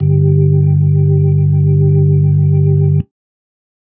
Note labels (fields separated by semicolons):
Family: organ; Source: electronic; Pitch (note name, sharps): G1; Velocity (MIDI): 100; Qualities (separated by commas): dark